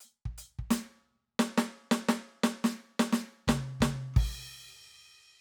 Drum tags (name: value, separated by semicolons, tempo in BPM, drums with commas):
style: rock; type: beat; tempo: 87 BPM; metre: 4/4; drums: crash, closed hi-hat, snare, cross-stick, mid tom, kick